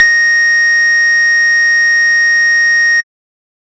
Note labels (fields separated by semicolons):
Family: bass; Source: synthesizer; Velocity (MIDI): 25; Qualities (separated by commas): distorted, tempo-synced